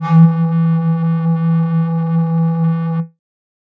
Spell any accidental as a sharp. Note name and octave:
E3